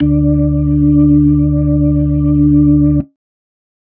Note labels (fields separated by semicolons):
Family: organ; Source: electronic; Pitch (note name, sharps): D2; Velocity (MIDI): 75